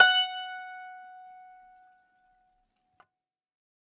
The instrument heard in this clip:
acoustic guitar